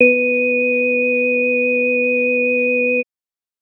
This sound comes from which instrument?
electronic organ